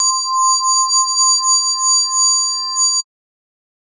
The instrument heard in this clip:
synthesizer mallet percussion instrument